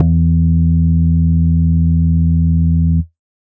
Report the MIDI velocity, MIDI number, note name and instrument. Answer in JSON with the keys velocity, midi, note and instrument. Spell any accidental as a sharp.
{"velocity": 25, "midi": 40, "note": "E2", "instrument": "electronic organ"}